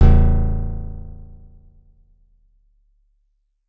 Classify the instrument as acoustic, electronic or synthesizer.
acoustic